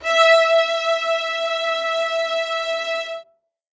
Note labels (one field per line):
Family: string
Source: acoustic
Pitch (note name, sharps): E5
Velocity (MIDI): 127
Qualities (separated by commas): reverb